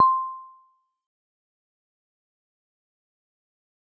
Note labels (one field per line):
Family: mallet percussion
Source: acoustic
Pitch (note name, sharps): C6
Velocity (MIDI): 50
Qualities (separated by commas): fast decay, percussive